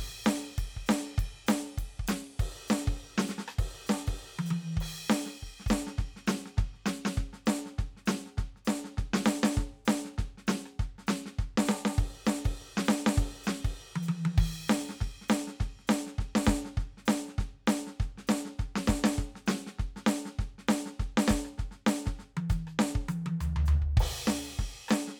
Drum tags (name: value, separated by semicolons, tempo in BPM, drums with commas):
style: rockabilly; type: beat; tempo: 200 BPM; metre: 4/4; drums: crash, ride, hi-hat pedal, snare, cross-stick, high tom, floor tom, kick